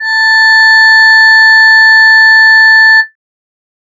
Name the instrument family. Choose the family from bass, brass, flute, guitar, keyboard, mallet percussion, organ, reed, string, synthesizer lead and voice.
voice